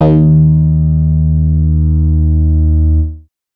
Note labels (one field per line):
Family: bass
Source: synthesizer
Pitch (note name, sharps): D#2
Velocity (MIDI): 25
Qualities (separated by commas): distorted